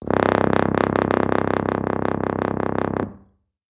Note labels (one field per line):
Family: brass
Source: acoustic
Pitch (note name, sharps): C1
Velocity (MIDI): 127